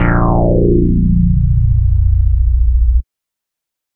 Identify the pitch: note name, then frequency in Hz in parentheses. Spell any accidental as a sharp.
A#-1 (14.57 Hz)